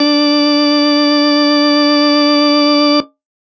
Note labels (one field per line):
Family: organ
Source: electronic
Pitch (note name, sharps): D4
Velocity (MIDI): 25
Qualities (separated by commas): distorted